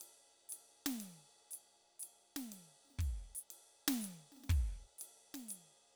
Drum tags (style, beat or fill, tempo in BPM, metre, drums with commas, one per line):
jazz
beat
120 BPM
3/4
ride, hi-hat pedal, snare, kick